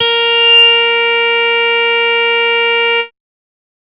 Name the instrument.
synthesizer bass